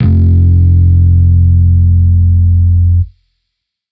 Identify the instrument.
electronic bass